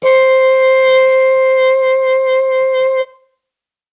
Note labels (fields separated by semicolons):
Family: brass; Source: acoustic; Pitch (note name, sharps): C5; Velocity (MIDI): 25